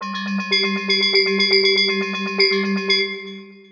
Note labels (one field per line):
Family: mallet percussion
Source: synthesizer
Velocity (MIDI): 50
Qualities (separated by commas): long release, multiphonic, tempo-synced